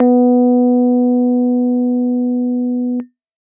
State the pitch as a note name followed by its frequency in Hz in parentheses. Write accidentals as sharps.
B3 (246.9 Hz)